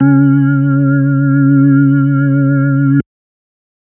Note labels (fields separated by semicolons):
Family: organ; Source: electronic; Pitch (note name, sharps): C#3; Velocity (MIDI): 25